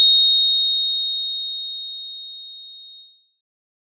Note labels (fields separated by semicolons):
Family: mallet percussion; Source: acoustic; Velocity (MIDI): 75; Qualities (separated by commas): bright